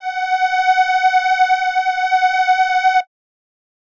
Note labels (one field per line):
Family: reed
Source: acoustic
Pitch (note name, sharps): F#5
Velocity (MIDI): 75